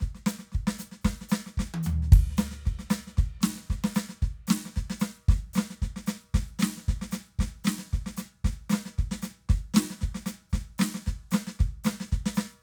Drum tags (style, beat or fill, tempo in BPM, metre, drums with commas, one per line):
country
beat
114 BPM
4/4
ride, hi-hat pedal, snare, high tom, floor tom, kick